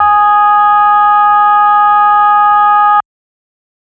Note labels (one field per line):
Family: organ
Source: electronic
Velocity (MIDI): 127